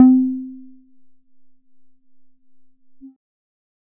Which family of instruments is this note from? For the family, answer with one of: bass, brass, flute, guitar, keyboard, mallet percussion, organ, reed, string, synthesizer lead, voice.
bass